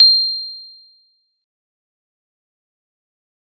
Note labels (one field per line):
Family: mallet percussion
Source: acoustic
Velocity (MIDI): 50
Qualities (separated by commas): bright, fast decay, percussive